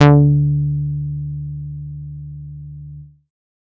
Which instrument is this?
synthesizer bass